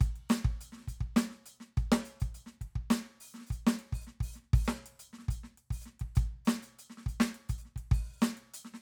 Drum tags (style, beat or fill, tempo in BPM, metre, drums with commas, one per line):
rock
beat
102 BPM
3/4
closed hi-hat, open hi-hat, hi-hat pedal, snare, kick